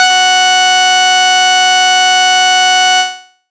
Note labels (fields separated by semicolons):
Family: bass; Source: synthesizer; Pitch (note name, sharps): F#5; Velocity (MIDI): 75; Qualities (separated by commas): bright, distorted